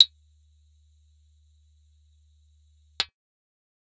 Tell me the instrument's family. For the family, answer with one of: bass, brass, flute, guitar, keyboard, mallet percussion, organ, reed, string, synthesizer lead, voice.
bass